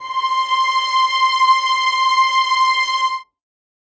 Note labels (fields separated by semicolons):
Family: string; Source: acoustic; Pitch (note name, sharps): C6; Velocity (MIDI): 50; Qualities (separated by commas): reverb